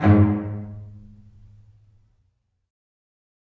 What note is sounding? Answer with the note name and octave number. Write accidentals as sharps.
G#2